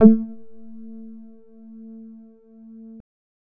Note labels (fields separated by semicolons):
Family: bass; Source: synthesizer; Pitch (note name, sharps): A3; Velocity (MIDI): 25; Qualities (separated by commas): dark, distorted, percussive